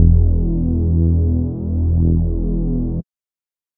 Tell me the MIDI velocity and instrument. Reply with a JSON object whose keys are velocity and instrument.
{"velocity": 100, "instrument": "synthesizer bass"}